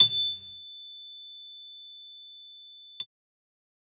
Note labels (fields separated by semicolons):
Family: keyboard; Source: electronic; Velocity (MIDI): 127; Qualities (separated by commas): bright